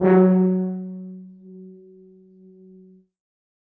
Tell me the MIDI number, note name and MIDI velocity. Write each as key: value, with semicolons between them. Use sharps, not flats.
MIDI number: 54; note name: F#3; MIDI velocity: 75